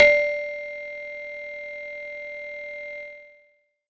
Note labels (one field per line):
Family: mallet percussion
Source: acoustic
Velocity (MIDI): 50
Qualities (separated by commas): distorted